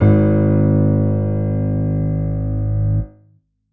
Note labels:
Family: keyboard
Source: electronic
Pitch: G#1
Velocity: 50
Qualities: dark

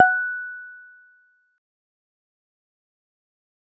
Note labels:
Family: guitar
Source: synthesizer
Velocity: 25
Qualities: fast decay

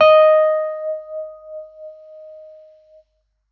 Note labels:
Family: keyboard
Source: electronic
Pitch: D#5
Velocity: 100

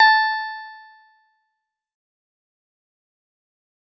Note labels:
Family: guitar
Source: synthesizer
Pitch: A5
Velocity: 100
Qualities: fast decay

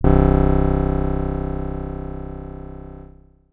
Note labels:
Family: guitar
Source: acoustic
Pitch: C1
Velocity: 50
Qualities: bright, distorted

